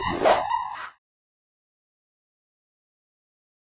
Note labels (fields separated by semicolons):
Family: keyboard; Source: electronic; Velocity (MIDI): 100; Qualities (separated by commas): bright, distorted, fast decay, non-linear envelope